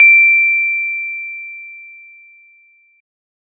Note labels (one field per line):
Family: organ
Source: electronic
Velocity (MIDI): 100